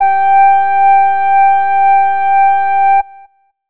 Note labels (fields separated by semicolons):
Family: flute; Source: acoustic; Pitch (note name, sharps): G5; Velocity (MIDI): 25